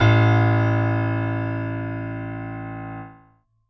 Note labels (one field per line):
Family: keyboard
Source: acoustic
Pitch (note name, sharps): A1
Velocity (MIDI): 127